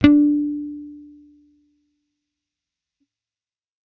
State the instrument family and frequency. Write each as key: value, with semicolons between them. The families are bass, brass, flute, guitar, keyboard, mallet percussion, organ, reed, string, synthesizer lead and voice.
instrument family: bass; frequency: 293.7 Hz